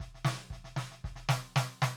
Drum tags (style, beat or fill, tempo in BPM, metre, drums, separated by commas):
country, fill, 114 BPM, 4/4, snare, kick